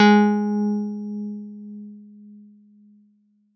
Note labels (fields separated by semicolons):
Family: keyboard; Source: electronic; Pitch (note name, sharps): G#3; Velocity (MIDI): 100